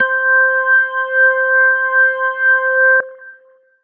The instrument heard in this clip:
electronic organ